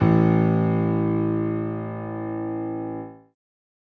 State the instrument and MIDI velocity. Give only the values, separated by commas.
acoustic keyboard, 100